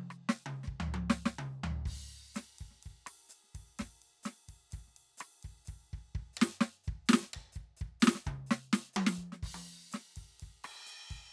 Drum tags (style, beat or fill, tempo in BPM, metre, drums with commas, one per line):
bossa nova
beat
127 BPM
4/4
crash, ride, hi-hat pedal, percussion, snare, cross-stick, high tom, mid tom, floor tom, kick